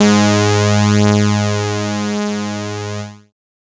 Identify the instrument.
synthesizer bass